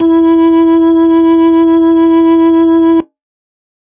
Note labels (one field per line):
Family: organ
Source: electronic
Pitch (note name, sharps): E4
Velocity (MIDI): 127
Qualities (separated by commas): distorted